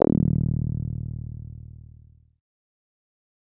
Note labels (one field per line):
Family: synthesizer lead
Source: synthesizer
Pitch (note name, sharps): D#1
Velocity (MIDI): 50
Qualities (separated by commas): distorted, fast decay